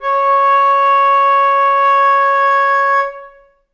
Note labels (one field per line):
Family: flute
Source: acoustic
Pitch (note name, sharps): C#5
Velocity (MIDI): 75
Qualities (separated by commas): reverb